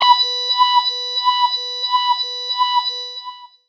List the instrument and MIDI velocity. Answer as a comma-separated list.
synthesizer voice, 75